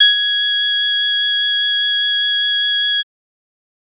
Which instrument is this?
electronic organ